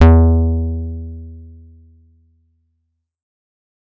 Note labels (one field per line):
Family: guitar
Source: electronic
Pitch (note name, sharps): E2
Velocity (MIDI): 127